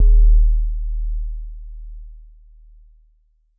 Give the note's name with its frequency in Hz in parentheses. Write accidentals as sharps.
D#1 (38.89 Hz)